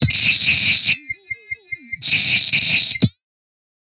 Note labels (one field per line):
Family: guitar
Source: electronic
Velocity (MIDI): 100